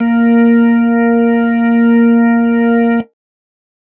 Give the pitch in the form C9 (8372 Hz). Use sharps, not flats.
A#3 (233.1 Hz)